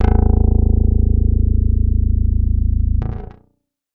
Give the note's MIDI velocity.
127